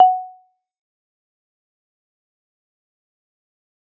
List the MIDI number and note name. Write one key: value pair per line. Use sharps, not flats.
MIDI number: 78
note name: F#5